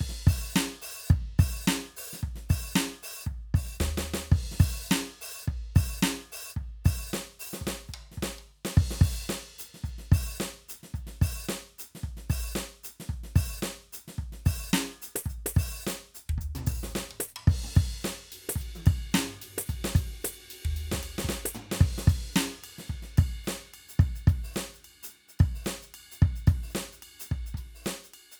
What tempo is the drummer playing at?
110 BPM